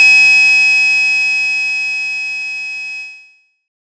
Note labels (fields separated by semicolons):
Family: bass; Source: synthesizer; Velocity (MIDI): 25; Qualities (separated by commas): bright, distorted